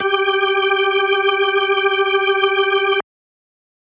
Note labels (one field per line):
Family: organ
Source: electronic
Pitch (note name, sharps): G4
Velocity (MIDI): 50